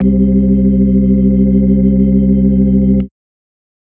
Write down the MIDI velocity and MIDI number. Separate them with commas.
25, 36